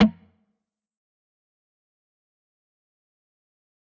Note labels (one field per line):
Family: guitar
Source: electronic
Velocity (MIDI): 25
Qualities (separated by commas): fast decay, percussive